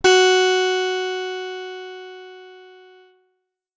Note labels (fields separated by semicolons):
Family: guitar; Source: acoustic; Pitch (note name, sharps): F#4; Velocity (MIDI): 127; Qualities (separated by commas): bright, distorted